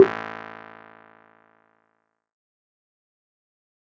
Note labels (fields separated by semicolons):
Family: keyboard; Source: electronic; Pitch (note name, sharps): A1; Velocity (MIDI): 25; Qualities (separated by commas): fast decay, percussive